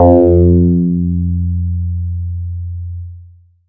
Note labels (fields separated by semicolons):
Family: bass; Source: synthesizer; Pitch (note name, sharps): F2; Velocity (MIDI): 75; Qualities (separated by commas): distorted